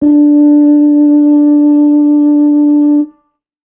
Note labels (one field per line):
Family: brass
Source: acoustic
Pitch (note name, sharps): D4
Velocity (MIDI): 25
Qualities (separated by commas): dark